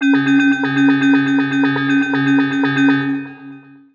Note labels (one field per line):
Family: mallet percussion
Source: synthesizer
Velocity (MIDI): 25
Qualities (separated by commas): long release, multiphonic, tempo-synced